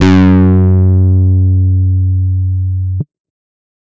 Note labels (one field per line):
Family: guitar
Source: electronic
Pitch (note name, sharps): F#2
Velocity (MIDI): 75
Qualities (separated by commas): bright, distorted